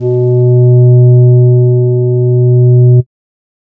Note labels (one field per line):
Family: flute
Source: synthesizer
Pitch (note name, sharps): B2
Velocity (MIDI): 127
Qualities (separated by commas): dark